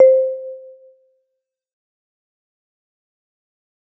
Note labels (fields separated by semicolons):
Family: mallet percussion; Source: acoustic; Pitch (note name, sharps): C5; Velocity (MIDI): 50; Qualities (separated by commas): fast decay, percussive, reverb